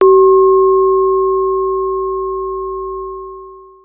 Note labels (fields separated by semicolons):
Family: keyboard; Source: acoustic; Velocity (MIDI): 127; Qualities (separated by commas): long release